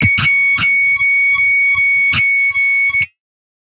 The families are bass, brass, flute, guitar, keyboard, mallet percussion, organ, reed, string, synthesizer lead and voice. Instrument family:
guitar